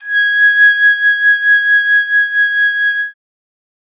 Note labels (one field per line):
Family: flute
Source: acoustic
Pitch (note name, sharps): G#6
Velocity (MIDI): 50